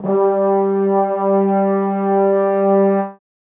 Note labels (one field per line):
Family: brass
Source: acoustic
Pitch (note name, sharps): G3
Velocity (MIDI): 75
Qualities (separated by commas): reverb